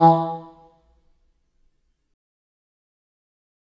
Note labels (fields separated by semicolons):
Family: reed; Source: acoustic; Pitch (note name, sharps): E3; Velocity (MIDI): 25; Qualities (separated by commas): fast decay, percussive, reverb